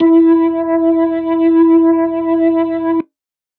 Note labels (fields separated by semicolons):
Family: organ; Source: electronic; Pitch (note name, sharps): E4; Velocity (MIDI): 100